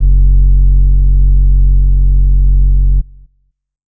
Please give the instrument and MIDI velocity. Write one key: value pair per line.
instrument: acoustic flute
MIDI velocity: 100